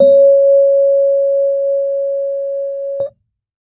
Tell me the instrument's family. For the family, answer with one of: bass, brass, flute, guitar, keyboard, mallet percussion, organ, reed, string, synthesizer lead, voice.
keyboard